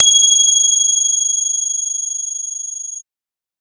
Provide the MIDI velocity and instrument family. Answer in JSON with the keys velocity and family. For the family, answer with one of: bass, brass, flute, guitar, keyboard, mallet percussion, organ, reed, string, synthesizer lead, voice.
{"velocity": 25, "family": "bass"}